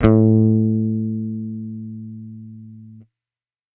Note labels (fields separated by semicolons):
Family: bass; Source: electronic; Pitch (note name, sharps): A2; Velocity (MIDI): 127